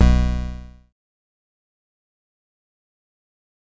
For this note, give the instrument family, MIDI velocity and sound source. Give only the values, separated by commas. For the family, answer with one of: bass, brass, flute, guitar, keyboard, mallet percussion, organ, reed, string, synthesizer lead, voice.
bass, 127, synthesizer